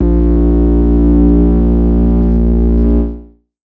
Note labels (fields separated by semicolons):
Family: synthesizer lead; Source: synthesizer; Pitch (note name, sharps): A#1; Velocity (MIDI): 127; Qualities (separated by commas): distorted, multiphonic, non-linear envelope